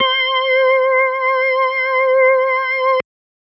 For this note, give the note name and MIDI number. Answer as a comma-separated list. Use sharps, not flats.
C5, 72